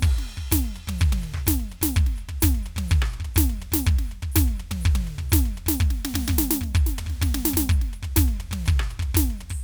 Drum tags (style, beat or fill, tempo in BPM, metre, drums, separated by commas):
prog rock, beat, 125 BPM, 4/4, crash, open hi-hat, hi-hat pedal, percussion, snare, cross-stick, high tom, floor tom, kick